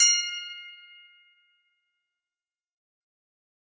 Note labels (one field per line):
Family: guitar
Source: acoustic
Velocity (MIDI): 100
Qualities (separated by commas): bright, fast decay, percussive